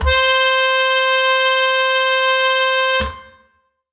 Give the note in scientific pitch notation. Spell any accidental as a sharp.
C5